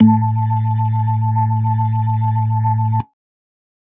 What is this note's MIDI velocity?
25